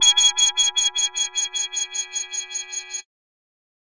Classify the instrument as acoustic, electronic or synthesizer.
synthesizer